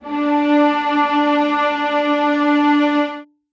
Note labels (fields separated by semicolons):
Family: string; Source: acoustic; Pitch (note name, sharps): D4; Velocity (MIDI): 75; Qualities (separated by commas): reverb